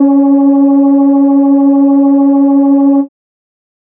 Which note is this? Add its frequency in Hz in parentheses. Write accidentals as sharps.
C#4 (277.2 Hz)